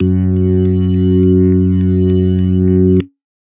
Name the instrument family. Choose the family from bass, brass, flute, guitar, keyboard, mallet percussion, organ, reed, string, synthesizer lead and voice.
organ